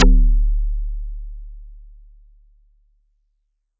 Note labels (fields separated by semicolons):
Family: mallet percussion; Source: acoustic; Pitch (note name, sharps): D1; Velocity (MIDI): 75